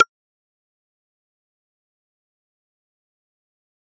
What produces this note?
electronic mallet percussion instrument